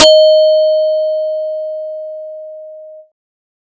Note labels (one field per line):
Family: bass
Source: synthesizer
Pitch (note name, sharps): D#5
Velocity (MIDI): 50